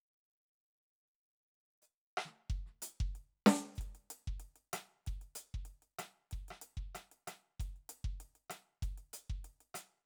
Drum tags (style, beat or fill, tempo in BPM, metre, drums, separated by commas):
Brazilian baião, beat, 95 BPM, 4/4, closed hi-hat, hi-hat pedal, snare, cross-stick, kick